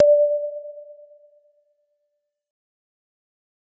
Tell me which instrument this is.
acoustic mallet percussion instrument